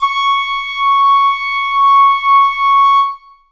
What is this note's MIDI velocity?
50